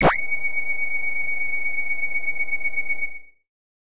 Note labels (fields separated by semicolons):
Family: bass; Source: synthesizer; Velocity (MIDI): 50; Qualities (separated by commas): distorted